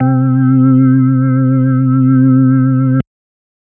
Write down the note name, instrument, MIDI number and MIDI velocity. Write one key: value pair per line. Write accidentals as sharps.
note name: C3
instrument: electronic organ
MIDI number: 48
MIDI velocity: 50